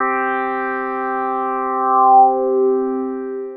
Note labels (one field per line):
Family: synthesizer lead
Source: synthesizer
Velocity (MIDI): 25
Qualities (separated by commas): long release